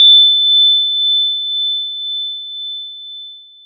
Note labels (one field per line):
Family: mallet percussion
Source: acoustic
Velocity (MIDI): 75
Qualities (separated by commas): bright, long release